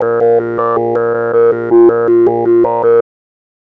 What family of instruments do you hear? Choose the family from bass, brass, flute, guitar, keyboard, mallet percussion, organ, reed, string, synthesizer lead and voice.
bass